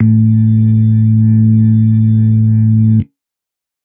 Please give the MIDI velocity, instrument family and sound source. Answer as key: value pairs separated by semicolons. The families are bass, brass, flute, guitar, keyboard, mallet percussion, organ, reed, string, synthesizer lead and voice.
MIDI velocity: 75; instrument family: organ; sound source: electronic